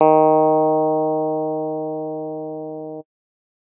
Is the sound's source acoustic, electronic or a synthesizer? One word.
electronic